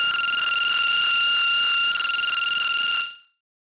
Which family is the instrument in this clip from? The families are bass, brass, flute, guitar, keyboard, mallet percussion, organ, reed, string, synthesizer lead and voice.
bass